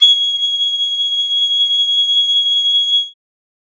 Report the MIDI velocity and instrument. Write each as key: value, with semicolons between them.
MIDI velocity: 100; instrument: acoustic flute